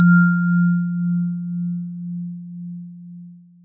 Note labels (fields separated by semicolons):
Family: mallet percussion; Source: acoustic; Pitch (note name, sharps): F3; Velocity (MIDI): 100; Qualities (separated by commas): long release